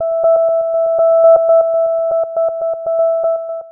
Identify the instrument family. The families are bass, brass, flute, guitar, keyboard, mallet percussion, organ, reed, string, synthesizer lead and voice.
synthesizer lead